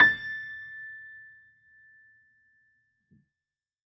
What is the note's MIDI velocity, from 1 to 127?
75